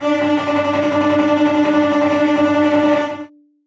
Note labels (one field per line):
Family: string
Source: acoustic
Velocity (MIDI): 127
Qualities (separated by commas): bright, non-linear envelope, reverb